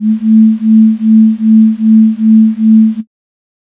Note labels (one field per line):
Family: flute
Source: synthesizer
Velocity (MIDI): 127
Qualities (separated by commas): dark